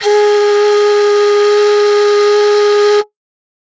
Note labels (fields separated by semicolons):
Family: flute; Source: acoustic; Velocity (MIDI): 100